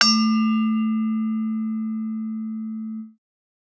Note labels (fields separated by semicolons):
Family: mallet percussion; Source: acoustic; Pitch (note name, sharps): A3; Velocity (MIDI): 100